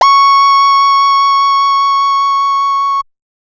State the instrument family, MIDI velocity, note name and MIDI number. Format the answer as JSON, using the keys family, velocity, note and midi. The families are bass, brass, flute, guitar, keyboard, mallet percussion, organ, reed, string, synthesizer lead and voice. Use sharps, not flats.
{"family": "bass", "velocity": 100, "note": "C#6", "midi": 85}